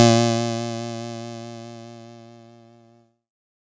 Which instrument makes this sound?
electronic keyboard